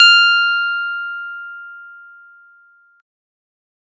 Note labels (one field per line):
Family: keyboard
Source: electronic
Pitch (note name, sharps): F6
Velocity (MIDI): 127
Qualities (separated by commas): bright, distorted